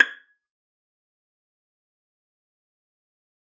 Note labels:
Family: string; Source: acoustic; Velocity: 75; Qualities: fast decay, percussive, reverb

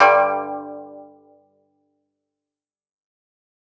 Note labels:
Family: guitar; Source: acoustic; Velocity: 25; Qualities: fast decay

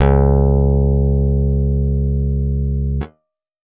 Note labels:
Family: guitar; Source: acoustic; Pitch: C#2; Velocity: 100

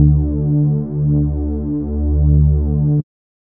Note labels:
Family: bass; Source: synthesizer; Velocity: 127; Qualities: dark

